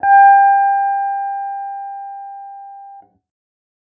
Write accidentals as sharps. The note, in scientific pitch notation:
G5